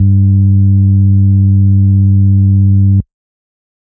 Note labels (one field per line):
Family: organ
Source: electronic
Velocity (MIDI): 127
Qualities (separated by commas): distorted